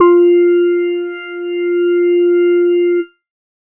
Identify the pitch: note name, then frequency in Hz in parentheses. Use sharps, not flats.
F4 (349.2 Hz)